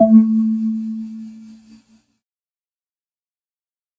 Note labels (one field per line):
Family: keyboard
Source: synthesizer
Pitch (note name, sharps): A3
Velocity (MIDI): 75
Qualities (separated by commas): fast decay